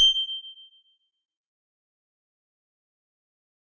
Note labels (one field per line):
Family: mallet percussion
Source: acoustic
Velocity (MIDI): 127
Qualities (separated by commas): bright, fast decay